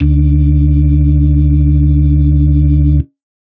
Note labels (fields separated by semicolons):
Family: organ; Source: electronic; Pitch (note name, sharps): D2; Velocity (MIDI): 50; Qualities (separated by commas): dark